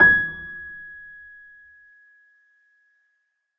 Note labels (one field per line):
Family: keyboard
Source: acoustic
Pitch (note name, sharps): G#6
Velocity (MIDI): 25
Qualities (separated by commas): reverb